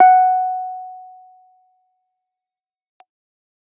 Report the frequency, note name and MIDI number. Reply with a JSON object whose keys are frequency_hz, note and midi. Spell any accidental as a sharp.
{"frequency_hz": 740, "note": "F#5", "midi": 78}